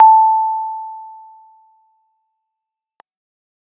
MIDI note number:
81